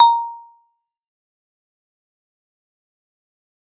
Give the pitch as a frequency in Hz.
932.3 Hz